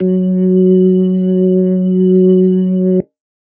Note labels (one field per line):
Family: organ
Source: electronic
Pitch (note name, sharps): F#3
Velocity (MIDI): 50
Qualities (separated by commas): dark